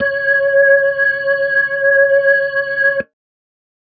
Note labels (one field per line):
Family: organ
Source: electronic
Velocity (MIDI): 100